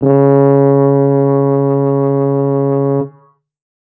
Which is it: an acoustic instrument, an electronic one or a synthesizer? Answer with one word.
acoustic